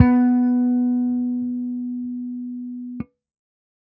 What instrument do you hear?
electronic bass